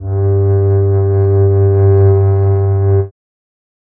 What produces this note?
acoustic string instrument